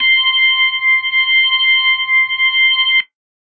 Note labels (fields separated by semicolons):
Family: organ; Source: electronic; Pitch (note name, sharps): C6; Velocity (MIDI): 127